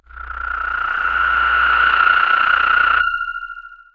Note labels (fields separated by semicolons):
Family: voice; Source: synthesizer; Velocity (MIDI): 25; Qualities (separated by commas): distorted, long release